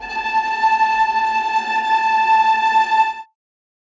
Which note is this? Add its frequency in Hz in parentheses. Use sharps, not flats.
A5 (880 Hz)